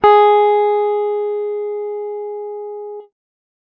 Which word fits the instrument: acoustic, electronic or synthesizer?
electronic